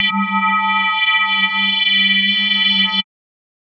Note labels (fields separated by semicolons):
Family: mallet percussion; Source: electronic; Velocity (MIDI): 100; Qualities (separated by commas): multiphonic, non-linear envelope